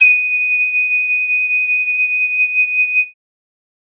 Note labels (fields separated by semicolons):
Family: flute; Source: acoustic; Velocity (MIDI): 75; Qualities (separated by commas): bright